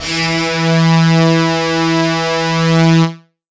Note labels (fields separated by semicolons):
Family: guitar; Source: electronic; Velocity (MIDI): 127; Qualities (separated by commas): distorted